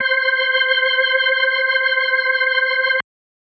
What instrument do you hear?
electronic organ